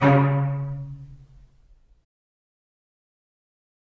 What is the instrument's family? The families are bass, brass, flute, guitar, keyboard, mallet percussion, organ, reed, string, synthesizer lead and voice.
string